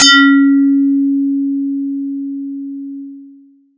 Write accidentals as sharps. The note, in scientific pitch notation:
C#4